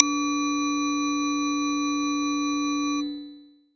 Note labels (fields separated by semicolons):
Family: bass; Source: synthesizer; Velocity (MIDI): 100; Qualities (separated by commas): multiphonic